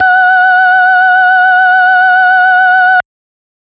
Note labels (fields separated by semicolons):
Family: organ; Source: electronic; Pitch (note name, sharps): F#5; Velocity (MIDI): 75